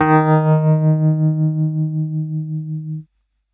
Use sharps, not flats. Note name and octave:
D#3